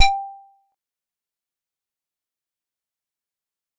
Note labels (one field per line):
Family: keyboard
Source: acoustic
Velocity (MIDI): 25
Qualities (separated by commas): fast decay, percussive